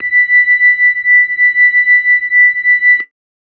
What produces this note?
electronic keyboard